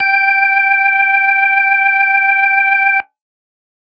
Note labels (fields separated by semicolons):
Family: organ; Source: electronic; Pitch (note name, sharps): G5; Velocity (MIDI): 127